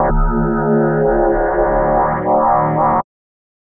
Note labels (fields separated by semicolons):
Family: mallet percussion; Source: electronic; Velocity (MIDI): 127; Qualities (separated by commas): multiphonic, non-linear envelope